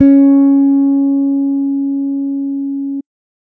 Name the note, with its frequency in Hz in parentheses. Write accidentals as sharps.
C#4 (277.2 Hz)